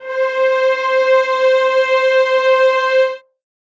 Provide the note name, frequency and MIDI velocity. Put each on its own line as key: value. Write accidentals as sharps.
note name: C5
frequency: 523.3 Hz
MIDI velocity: 25